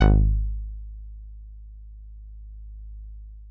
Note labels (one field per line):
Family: guitar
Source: synthesizer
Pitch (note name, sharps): G#1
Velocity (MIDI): 100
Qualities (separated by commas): long release